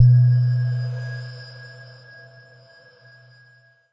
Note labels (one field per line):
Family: mallet percussion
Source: electronic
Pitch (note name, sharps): B2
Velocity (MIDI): 100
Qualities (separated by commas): non-linear envelope